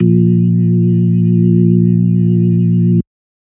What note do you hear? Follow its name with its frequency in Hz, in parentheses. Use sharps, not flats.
A#1 (58.27 Hz)